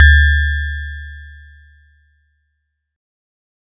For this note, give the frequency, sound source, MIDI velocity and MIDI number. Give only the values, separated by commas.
73.42 Hz, acoustic, 50, 38